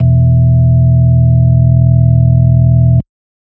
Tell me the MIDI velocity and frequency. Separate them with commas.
75, 41.2 Hz